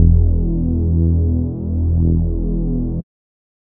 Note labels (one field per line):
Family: bass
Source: synthesizer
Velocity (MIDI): 127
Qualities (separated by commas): dark